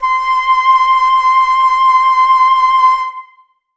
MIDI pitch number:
84